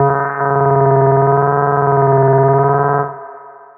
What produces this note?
synthesizer bass